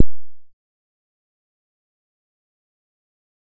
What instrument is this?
synthesizer bass